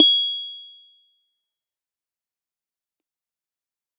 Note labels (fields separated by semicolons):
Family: keyboard; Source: electronic; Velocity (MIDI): 50; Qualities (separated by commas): fast decay, percussive